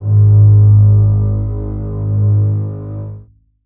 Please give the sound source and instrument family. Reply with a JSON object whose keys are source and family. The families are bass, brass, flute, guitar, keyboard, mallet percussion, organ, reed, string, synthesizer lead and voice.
{"source": "acoustic", "family": "string"}